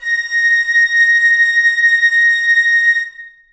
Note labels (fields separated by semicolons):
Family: reed; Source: acoustic; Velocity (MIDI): 75; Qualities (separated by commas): reverb